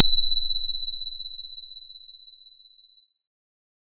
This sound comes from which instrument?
electronic keyboard